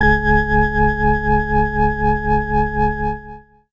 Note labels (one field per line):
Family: organ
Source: electronic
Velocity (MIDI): 100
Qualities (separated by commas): distorted